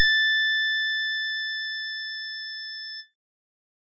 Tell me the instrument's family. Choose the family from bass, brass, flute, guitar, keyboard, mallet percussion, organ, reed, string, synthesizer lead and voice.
organ